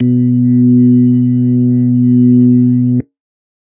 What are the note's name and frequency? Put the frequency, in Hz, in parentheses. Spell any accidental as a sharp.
B2 (123.5 Hz)